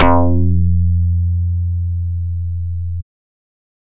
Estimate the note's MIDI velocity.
75